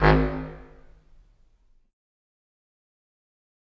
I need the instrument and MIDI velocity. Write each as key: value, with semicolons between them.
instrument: acoustic reed instrument; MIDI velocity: 25